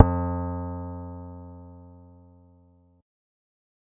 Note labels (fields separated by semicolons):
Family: bass; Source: synthesizer; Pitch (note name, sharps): F2; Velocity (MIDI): 127